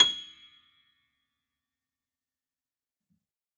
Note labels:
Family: keyboard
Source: acoustic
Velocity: 127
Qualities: fast decay, percussive

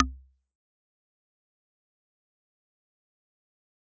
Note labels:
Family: mallet percussion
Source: acoustic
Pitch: C2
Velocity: 50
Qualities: fast decay, percussive

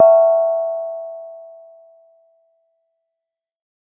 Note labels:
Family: mallet percussion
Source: acoustic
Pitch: E5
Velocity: 100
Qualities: reverb

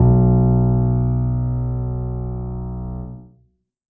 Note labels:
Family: keyboard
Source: acoustic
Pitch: B1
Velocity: 50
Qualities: dark, reverb

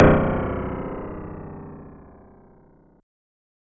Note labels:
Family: synthesizer lead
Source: synthesizer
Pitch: B-1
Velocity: 127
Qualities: bright, distorted

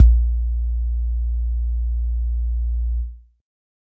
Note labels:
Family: keyboard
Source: electronic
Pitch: A#1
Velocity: 100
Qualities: dark

